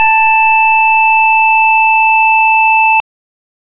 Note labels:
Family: organ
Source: electronic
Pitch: A5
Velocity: 25

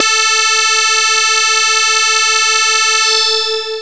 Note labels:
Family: bass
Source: synthesizer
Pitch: A4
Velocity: 127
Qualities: bright, distorted, long release

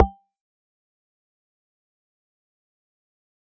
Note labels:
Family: mallet percussion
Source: electronic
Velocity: 50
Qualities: fast decay, percussive

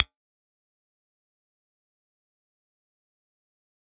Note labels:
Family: organ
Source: electronic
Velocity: 127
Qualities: bright, distorted, fast decay, percussive

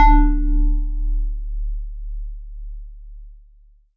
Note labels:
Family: mallet percussion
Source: acoustic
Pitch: D1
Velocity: 100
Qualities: long release

